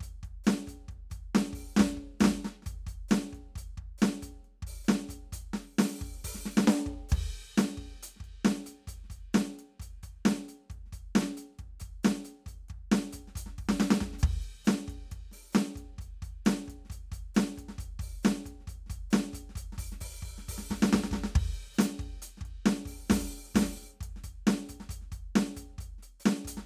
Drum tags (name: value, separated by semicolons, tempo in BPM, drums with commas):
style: rock; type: beat; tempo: 135 BPM; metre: 4/4; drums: crash, closed hi-hat, open hi-hat, hi-hat pedal, snare, kick